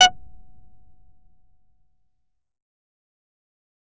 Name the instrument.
synthesizer bass